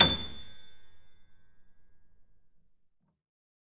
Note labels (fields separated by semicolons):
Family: keyboard; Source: acoustic; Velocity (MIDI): 100; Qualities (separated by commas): reverb